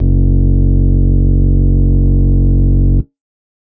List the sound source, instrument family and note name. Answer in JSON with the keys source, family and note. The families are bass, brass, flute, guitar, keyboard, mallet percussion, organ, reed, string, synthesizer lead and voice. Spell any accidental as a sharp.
{"source": "electronic", "family": "organ", "note": "F#1"}